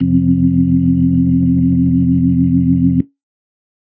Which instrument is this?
electronic organ